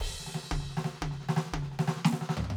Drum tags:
rock
fill
93 BPM
4/4
crash, snare, high tom, floor tom, kick

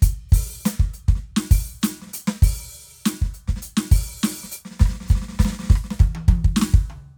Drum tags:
Latin funk
beat
100 BPM
4/4
closed hi-hat, open hi-hat, hi-hat pedal, snare, cross-stick, high tom, mid tom, kick

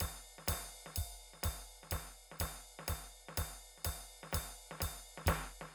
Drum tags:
rock shuffle
beat
125 BPM
4/4
ride, hi-hat pedal, snare, kick

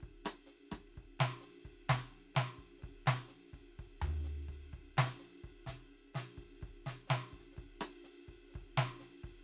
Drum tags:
bossa nova
beat
127 BPM
4/4
ride, hi-hat pedal, snare, cross-stick, floor tom, kick

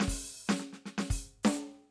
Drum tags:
fast funk
fill
125 BPM
4/4
closed hi-hat, open hi-hat, hi-hat pedal, snare, kick

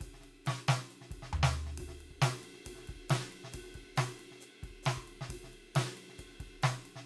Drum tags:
rock
beat
136 BPM
4/4
ride, hi-hat pedal, snare, floor tom, kick

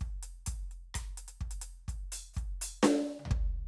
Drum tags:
slow reggae
beat
64 BPM
4/4
closed hi-hat, hi-hat pedal, snare, cross-stick, high tom, floor tom, kick

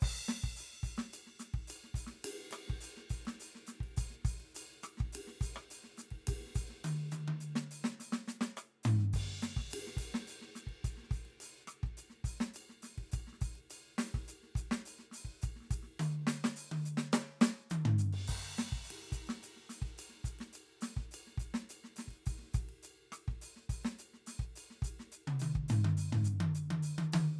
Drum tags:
Afro-Cuban
beat
105 BPM
4/4
crash, ride, ride bell, closed hi-hat, open hi-hat, hi-hat pedal, snare, cross-stick, high tom, mid tom, floor tom, kick

